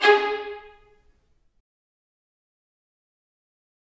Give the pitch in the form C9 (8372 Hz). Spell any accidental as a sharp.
G#4 (415.3 Hz)